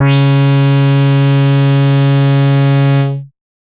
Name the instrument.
synthesizer bass